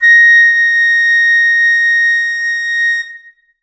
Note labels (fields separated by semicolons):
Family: flute; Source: acoustic; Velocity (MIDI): 127; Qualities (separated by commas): reverb